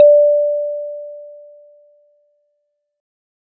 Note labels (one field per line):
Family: mallet percussion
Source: acoustic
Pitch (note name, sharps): D5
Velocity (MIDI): 50